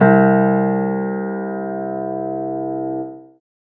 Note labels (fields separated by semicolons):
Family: keyboard; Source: acoustic; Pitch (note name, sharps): C2; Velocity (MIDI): 127; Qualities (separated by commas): reverb